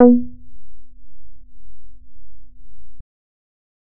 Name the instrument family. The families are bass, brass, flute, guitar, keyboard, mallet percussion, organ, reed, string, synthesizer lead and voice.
bass